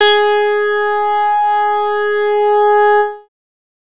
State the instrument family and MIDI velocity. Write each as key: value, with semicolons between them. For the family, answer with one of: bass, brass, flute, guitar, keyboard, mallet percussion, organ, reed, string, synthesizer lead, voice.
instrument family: bass; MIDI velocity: 25